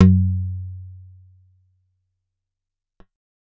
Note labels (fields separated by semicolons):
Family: guitar; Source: acoustic; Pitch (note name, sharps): F#2; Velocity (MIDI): 127; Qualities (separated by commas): dark, fast decay